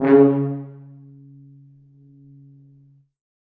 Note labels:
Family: brass; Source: acoustic; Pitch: C#3; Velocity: 50; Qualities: reverb

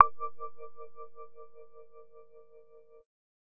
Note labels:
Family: bass; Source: synthesizer; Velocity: 50; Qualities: distorted

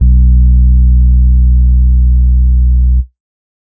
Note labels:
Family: keyboard; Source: electronic; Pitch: B1; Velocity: 25; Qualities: dark

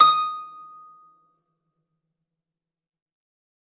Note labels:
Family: string; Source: acoustic; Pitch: D#6; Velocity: 127; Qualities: fast decay, percussive, reverb

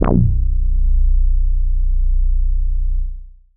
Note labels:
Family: bass; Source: synthesizer; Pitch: B0; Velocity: 50; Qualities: distorted, tempo-synced

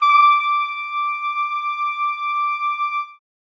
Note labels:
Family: brass; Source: acoustic; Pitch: D6; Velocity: 25; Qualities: reverb

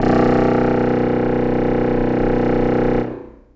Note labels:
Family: reed; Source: acoustic; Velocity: 100; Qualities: reverb

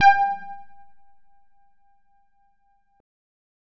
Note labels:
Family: bass; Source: synthesizer; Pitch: G5; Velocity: 75; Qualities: distorted, percussive

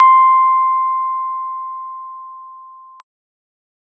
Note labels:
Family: keyboard; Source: electronic; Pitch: C6; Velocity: 50

